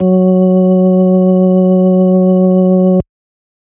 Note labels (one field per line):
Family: organ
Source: electronic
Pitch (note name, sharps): F#3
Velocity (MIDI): 100